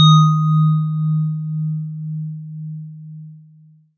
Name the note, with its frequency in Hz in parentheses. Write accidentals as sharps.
D#3 (155.6 Hz)